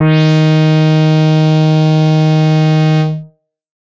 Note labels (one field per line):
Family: bass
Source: synthesizer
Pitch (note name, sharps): D#3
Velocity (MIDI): 100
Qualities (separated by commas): distorted